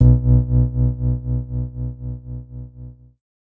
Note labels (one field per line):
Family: keyboard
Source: electronic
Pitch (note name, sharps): B1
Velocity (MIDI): 25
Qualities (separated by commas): dark